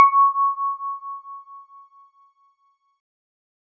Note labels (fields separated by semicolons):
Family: keyboard; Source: electronic; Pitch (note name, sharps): C#6; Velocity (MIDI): 127